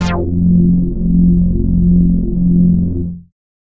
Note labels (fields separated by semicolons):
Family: bass; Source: synthesizer; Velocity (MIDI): 100; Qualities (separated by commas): distorted